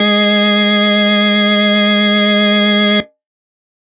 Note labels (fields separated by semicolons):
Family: organ; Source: electronic; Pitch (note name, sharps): G#3; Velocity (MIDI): 75; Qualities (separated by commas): distorted